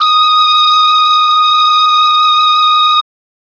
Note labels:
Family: string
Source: electronic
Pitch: D#6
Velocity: 127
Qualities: reverb

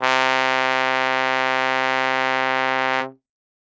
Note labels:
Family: brass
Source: acoustic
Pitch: C3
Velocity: 127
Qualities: bright

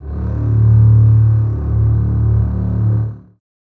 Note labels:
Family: string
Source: acoustic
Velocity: 127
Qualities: reverb

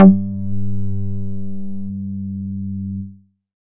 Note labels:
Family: bass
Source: synthesizer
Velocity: 50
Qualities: distorted

